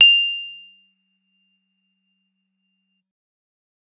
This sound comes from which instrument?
electronic guitar